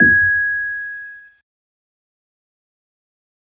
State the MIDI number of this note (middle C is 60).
92